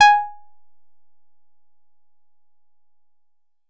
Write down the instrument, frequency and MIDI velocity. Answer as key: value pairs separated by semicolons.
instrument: synthesizer guitar; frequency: 830.6 Hz; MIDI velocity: 100